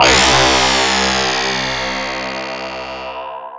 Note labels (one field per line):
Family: mallet percussion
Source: electronic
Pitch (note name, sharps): C2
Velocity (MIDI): 100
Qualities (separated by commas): bright, distorted, long release, non-linear envelope